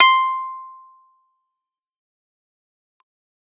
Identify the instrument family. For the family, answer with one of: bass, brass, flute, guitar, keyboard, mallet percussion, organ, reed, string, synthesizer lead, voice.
keyboard